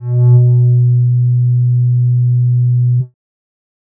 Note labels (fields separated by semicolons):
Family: bass; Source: synthesizer; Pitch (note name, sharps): B2; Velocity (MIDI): 75; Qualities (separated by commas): dark